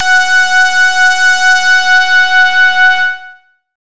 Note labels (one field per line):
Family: bass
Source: synthesizer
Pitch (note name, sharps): F#5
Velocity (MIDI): 127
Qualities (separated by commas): bright, distorted